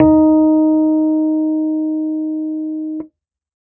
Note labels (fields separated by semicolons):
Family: keyboard; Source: electronic; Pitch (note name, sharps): D#4; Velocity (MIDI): 75